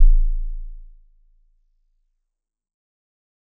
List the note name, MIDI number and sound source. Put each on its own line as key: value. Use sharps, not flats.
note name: A0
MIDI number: 21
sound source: acoustic